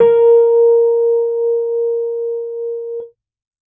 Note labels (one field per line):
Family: keyboard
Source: electronic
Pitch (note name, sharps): A#4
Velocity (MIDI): 100